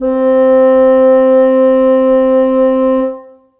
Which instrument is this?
acoustic reed instrument